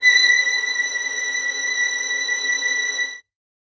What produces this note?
acoustic string instrument